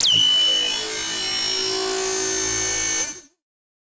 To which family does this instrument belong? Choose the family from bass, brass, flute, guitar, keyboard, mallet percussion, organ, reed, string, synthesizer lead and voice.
synthesizer lead